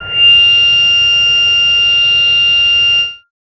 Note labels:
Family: bass; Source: synthesizer; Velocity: 100

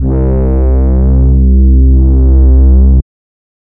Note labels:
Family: reed; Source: synthesizer; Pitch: C2; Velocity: 25; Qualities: distorted, non-linear envelope

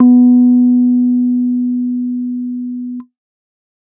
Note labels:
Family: keyboard; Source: electronic; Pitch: B3; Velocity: 50; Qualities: dark

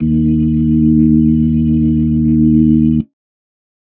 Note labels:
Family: organ; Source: electronic; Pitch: D#2; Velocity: 100; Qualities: dark

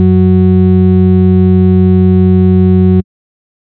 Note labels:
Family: bass; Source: synthesizer; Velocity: 100; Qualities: dark, distorted

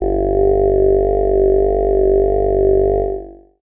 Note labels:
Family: voice; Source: synthesizer; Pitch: G1; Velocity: 25

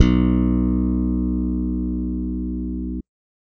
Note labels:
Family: bass; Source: electronic; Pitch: B1; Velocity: 127

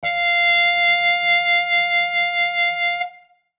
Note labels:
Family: brass; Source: acoustic; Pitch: F5; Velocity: 100; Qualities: bright

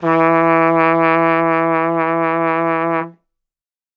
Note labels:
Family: brass; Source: acoustic; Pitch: E3; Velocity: 50

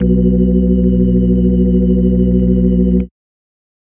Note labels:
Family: organ; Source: electronic; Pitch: B1; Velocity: 50

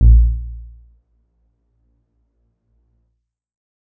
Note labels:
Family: keyboard; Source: electronic; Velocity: 50; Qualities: dark, percussive, reverb

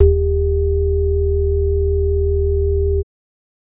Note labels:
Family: organ; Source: electronic; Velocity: 75; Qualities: multiphonic

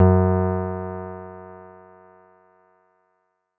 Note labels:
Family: keyboard; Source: electronic; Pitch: F#2; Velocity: 50

